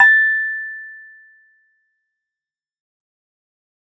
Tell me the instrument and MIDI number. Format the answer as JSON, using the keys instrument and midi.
{"instrument": "electronic keyboard", "midi": 93}